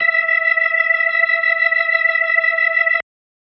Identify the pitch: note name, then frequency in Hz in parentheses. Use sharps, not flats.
E5 (659.3 Hz)